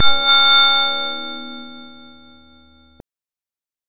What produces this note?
synthesizer bass